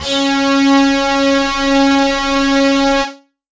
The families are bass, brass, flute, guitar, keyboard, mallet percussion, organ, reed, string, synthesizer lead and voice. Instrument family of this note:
guitar